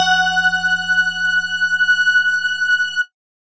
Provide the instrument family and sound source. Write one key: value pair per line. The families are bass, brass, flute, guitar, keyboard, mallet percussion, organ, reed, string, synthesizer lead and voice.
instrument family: mallet percussion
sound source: electronic